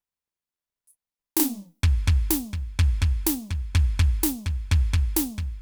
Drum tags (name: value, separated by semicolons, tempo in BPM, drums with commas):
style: rock; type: beat; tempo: 128 BPM; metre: 4/4; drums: hi-hat pedal, snare, kick